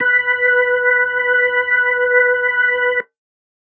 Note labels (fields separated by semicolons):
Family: organ; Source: electronic; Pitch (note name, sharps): B4; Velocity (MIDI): 75